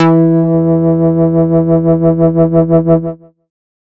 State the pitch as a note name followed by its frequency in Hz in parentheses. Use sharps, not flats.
E3 (164.8 Hz)